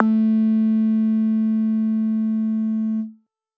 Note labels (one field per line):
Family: bass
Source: synthesizer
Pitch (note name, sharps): A3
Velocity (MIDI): 25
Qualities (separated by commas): distorted